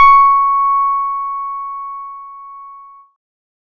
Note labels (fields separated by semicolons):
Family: keyboard; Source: electronic; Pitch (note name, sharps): C#6; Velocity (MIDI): 50